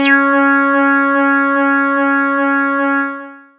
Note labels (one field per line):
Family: bass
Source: synthesizer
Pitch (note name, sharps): C#4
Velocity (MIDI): 127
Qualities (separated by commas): distorted, long release